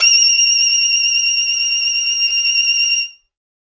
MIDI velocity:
127